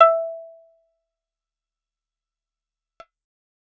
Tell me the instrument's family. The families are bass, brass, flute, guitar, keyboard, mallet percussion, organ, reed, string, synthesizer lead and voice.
guitar